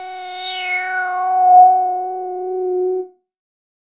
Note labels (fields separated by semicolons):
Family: bass; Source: synthesizer; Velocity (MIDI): 25; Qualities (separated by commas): distorted, non-linear envelope